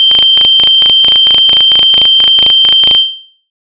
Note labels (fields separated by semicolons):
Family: bass; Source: synthesizer; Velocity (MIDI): 100; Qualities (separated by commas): bright